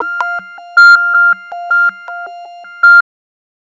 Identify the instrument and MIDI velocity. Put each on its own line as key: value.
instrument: synthesizer bass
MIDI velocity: 127